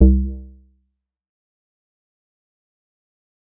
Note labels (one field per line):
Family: bass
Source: synthesizer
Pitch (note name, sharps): C2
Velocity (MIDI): 25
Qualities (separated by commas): dark, fast decay, percussive